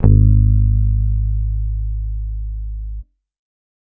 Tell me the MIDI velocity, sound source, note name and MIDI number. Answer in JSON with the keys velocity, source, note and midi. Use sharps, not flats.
{"velocity": 100, "source": "electronic", "note": "G#1", "midi": 32}